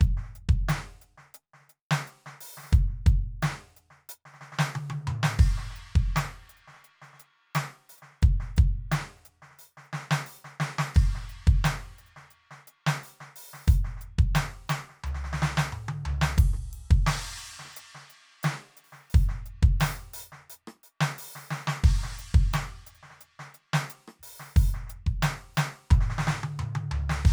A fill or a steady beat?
beat